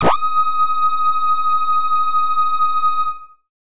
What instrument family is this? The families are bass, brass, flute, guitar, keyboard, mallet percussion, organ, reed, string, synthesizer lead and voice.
bass